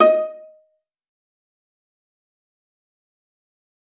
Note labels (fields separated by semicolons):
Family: string; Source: acoustic; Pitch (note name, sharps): D#5; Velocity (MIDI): 127; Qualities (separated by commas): fast decay, percussive, reverb